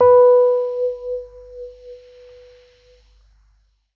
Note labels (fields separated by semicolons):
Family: keyboard; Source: electronic; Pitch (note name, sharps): B4; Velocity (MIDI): 50